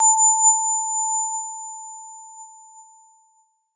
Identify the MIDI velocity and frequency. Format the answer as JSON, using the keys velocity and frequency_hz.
{"velocity": 100, "frequency_hz": 880}